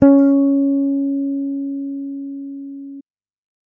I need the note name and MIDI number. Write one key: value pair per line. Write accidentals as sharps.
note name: C#4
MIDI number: 61